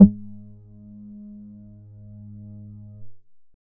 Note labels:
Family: bass; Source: synthesizer; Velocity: 25; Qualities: distorted, percussive

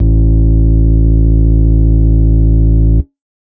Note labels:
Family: organ; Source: electronic; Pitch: A1; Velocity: 127; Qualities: distorted

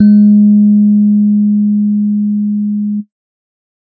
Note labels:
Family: keyboard; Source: electronic; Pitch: G#3; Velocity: 100

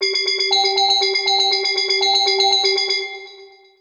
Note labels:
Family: mallet percussion; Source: synthesizer; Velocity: 100; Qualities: long release, multiphonic, tempo-synced

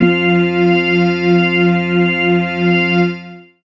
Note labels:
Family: organ; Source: electronic; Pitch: F3; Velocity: 100; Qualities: long release, reverb

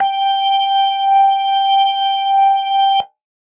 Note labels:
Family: organ; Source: electronic; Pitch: G5; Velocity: 127

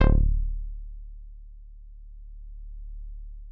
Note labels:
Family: guitar; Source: synthesizer; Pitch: D1; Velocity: 127; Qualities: long release

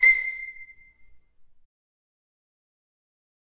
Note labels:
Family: string; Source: acoustic; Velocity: 127; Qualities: bright, fast decay, percussive, reverb

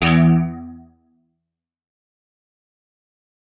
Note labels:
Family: guitar; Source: electronic; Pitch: E2; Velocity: 100; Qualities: fast decay

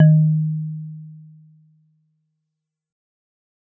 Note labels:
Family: mallet percussion; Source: acoustic; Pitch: D#3; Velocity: 25; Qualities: fast decay

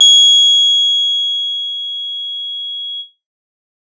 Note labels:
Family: guitar; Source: electronic; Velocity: 75; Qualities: bright

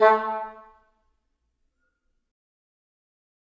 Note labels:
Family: reed; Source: acoustic; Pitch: A3; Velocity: 50; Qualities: fast decay, percussive, reverb

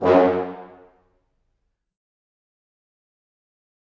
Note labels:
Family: brass; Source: acoustic; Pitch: F#2; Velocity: 127; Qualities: fast decay, reverb

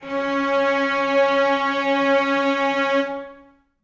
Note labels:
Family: string; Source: acoustic; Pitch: C#4; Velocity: 75; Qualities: reverb

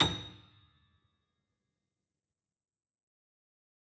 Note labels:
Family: keyboard; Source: acoustic; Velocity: 100; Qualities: fast decay, percussive

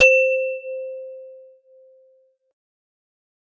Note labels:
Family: mallet percussion; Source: acoustic; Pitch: C5; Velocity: 50; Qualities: fast decay, non-linear envelope

